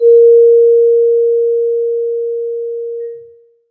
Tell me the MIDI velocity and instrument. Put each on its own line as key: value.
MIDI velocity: 50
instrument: acoustic mallet percussion instrument